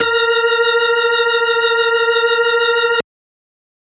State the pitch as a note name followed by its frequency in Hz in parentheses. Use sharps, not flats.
A#4 (466.2 Hz)